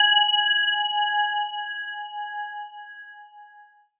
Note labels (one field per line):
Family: mallet percussion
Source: electronic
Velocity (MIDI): 127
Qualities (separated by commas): bright, long release